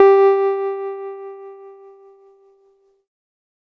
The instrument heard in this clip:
electronic keyboard